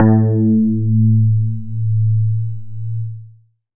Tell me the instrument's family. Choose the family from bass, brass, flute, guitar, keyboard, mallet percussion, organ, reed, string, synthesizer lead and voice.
synthesizer lead